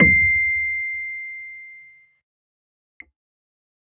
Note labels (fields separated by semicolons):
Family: keyboard; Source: electronic; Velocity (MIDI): 25; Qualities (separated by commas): fast decay